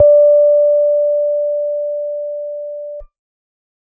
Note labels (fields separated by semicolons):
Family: keyboard; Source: electronic; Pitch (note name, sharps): D5; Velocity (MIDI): 25; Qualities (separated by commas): dark